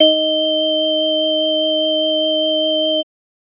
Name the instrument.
electronic organ